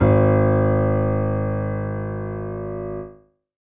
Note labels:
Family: keyboard; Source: acoustic; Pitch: G#1; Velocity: 75; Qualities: reverb

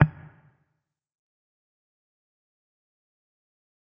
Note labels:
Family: guitar; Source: electronic; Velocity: 25; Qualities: fast decay, percussive

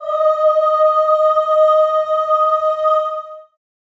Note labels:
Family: voice; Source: acoustic; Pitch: D#5; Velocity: 75; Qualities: long release, reverb

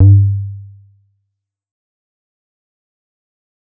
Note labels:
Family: bass; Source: synthesizer; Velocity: 100; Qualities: fast decay, percussive

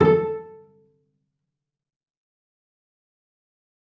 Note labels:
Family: string; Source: acoustic; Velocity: 127; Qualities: fast decay, percussive, reverb

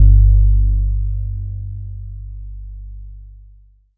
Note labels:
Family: mallet percussion; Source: electronic; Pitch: G1; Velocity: 25; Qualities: long release

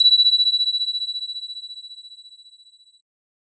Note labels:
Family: bass; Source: synthesizer; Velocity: 50; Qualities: bright

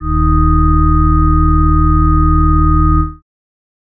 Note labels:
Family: organ; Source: electronic; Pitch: D#1; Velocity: 100

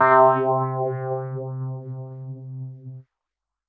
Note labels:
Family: keyboard; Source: electronic; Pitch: C3; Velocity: 100; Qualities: non-linear envelope

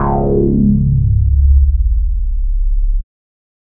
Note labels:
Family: bass; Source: synthesizer; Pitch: C#0; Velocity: 50; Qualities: distorted

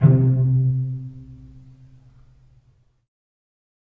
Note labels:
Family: string; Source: acoustic; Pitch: C3; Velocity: 75; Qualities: dark, reverb

